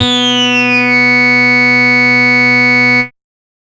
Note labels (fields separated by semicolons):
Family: bass; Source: synthesizer; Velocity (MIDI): 75; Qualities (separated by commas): bright, distorted, multiphonic